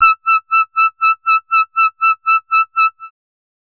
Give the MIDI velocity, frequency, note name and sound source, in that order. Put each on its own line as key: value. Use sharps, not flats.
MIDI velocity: 25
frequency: 1319 Hz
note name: E6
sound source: synthesizer